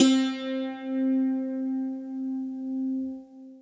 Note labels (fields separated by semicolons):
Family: guitar; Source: acoustic; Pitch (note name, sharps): C4; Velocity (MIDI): 50; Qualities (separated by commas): bright, long release, reverb